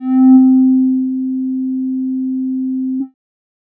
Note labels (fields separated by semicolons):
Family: bass; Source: synthesizer; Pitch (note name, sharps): C4; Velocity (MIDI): 75; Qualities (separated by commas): dark